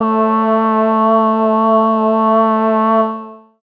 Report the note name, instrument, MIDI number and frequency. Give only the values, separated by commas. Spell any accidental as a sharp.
A3, synthesizer voice, 57, 220 Hz